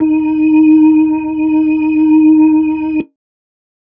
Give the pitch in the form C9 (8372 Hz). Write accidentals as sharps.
D#4 (311.1 Hz)